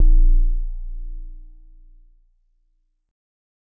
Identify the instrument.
electronic keyboard